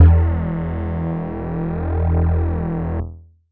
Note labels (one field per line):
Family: keyboard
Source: electronic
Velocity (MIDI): 127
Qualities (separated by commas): distorted